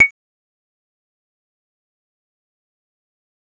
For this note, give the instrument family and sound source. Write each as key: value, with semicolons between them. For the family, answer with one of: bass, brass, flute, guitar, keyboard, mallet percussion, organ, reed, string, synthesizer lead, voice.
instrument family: bass; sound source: synthesizer